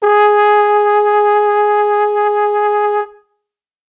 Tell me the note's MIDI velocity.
50